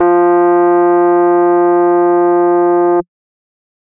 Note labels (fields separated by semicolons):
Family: organ; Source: electronic; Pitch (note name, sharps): F3; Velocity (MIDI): 127; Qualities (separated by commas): distorted